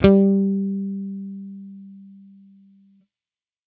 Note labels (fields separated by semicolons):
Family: bass; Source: electronic; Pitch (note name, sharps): G3; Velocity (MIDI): 100